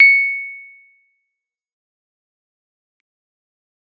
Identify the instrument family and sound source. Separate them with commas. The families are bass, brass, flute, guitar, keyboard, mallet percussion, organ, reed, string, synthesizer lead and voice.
keyboard, electronic